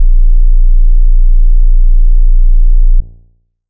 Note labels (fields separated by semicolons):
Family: bass; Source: synthesizer; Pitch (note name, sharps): A#0; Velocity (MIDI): 100; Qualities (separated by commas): dark